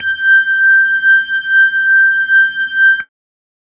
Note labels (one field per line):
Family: keyboard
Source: electronic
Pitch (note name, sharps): G6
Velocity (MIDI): 75